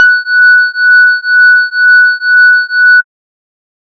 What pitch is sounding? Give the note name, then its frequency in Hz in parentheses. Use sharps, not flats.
F#6 (1480 Hz)